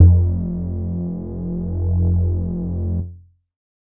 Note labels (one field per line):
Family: keyboard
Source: electronic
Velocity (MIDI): 100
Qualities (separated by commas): distorted